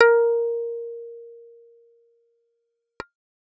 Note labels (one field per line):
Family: bass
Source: synthesizer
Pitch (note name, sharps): A#4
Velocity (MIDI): 100